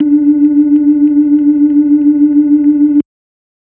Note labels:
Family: organ; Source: electronic; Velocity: 75; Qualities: dark

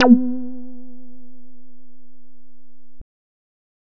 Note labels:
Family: bass; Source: synthesizer; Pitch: B3; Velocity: 25; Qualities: distorted

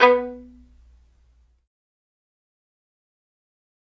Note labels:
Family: string; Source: acoustic; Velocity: 75; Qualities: fast decay, percussive, reverb

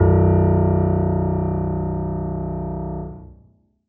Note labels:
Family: keyboard; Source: acoustic; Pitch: B0; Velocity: 75; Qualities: reverb

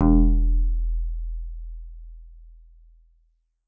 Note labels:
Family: guitar; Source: electronic; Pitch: E1; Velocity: 75; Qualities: dark, reverb

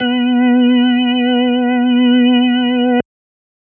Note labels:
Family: organ; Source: electronic; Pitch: B3; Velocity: 100

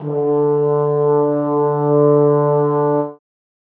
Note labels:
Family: brass; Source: acoustic; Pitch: D3; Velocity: 50; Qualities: reverb

